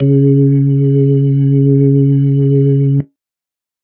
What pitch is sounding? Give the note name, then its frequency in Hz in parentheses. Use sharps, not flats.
C#3 (138.6 Hz)